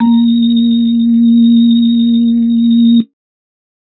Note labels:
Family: organ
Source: electronic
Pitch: A#3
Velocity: 50

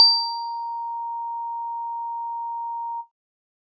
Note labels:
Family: keyboard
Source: electronic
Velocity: 100

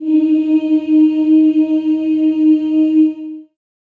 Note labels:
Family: voice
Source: acoustic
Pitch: D#4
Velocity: 50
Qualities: long release, reverb

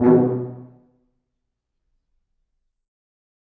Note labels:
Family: brass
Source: acoustic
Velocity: 127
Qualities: dark, reverb

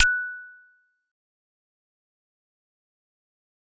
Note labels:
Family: mallet percussion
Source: acoustic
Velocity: 25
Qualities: fast decay, percussive

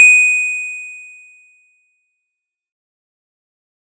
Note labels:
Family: keyboard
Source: electronic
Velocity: 75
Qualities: bright, distorted, fast decay

